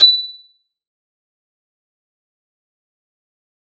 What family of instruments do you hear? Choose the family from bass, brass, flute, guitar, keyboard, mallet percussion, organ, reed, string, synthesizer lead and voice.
guitar